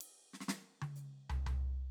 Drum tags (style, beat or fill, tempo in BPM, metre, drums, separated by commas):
jazz, fill, 125 BPM, 4/4, ride, hi-hat pedal, snare, high tom, floor tom